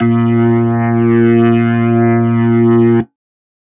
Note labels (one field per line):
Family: organ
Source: electronic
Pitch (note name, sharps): A#2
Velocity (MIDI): 25